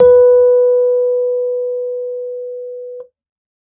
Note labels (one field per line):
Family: keyboard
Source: electronic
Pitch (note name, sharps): B4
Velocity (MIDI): 50